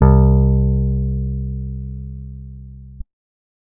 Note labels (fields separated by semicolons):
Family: guitar; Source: acoustic; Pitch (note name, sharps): C2; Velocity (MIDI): 25